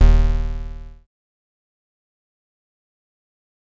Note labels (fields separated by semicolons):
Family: bass; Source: synthesizer; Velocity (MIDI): 127; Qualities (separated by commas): bright, distorted, fast decay